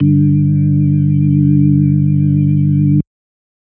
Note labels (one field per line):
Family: organ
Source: electronic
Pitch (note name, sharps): G1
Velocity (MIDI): 100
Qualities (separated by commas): dark